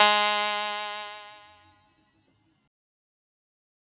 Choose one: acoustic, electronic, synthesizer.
synthesizer